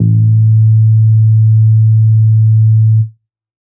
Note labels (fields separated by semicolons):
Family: bass; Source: synthesizer; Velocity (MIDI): 75; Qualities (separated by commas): dark